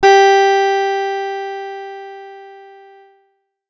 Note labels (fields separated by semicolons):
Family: guitar; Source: acoustic; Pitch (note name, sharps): G4; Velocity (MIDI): 25; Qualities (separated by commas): bright, distorted